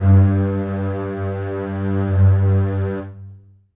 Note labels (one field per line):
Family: string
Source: acoustic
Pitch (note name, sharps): G2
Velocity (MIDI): 127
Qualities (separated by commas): reverb